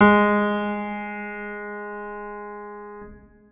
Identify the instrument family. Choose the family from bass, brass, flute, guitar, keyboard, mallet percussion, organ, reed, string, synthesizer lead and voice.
organ